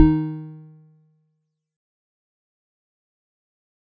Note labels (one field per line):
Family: mallet percussion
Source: acoustic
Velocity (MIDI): 127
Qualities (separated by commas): fast decay, percussive